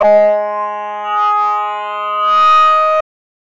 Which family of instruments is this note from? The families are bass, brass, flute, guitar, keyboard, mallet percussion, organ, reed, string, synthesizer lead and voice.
voice